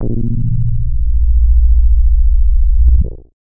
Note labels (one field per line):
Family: bass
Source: synthesizer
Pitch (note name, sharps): A#-1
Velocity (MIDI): 50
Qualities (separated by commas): distorted, multiphonic